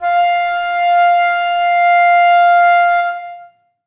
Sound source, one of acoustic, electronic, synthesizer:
acoustic